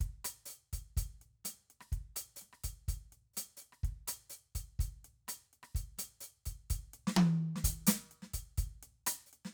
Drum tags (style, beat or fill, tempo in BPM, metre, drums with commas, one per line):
Middle Eastern
beat
126 BPM
4/4
closed hi-hat, hi-hat pedal, snare, cross-stick, high tom, kick